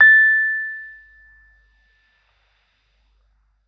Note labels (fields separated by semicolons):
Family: keyboard; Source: electronic; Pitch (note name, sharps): A6; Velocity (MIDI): 50